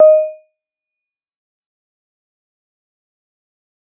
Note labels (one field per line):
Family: mallet percussion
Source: electronic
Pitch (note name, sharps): D#5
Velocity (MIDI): 100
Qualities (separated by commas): fast decay, percussive